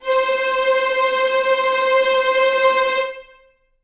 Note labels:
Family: string; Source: acoustic; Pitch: C5; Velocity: 75; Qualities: non-linear envelope, reverb

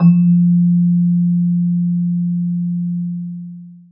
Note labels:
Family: mallet percussion; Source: acoustic; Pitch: F3; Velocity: 50; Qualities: long release, reverb

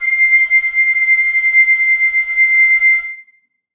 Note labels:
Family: reed; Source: acoustic; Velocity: 50; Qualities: reverb

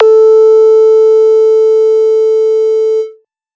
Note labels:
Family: bass; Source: synthesizer; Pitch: A4; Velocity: 75; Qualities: distorted

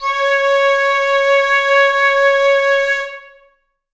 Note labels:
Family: flute; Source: acoustic; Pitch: C#5; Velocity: 100; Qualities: reverb

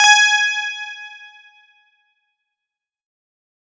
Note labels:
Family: guitar; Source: electronic; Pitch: G#5; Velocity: 100; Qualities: fast decay

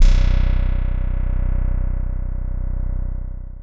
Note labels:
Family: guitar; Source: synthesizer; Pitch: B0; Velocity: 75; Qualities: long release

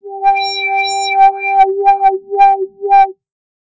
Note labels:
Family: bass; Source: synthesizer; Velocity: 50; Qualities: distorted, non-linear envelope

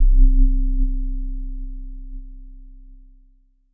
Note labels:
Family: keyboard; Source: electronic; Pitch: C1; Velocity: 100; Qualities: dark

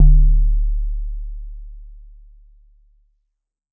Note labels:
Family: mallet percussion; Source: acoustic; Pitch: D1; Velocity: 75; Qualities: dark

